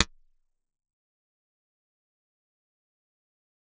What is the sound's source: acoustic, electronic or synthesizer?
acoustic